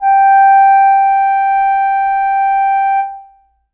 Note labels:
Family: reed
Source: acoustic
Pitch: G5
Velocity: 75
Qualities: reverb

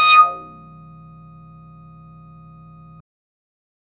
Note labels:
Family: bass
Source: synthesizer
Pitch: D#6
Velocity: 100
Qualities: distorted, percussive

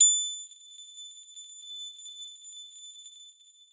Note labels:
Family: guitar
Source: electronic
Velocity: 50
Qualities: bright

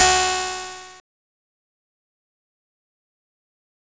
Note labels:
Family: guitar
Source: electronic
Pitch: F#4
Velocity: 75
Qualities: bright, distorted, fast decay

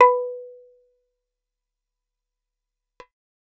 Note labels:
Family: guitar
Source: acoustic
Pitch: B4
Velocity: 75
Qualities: fast decay, percussive

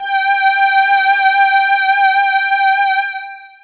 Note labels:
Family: voice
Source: synthesizer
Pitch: G5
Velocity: 50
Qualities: bright, distorted, long release

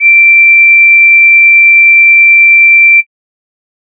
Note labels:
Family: flute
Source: synthesizer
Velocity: 100

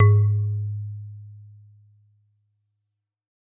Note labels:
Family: mallet percussion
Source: acoustic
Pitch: G#2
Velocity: 127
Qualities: dark, reverb

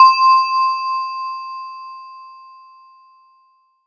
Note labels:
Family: mallet percussion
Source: acoustic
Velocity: 25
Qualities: multiphonic

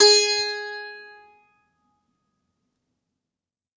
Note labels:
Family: guitar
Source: acoustic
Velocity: 75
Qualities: bright

